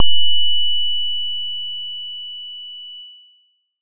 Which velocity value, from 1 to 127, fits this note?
75